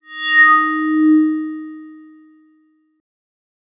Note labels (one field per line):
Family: mallet percussion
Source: electronic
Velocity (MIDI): 100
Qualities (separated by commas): bright